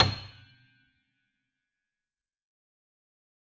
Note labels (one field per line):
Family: keyboard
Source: acoustic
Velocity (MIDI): 127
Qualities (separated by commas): fast decay, percussive